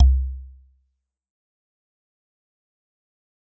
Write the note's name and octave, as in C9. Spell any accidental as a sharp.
C2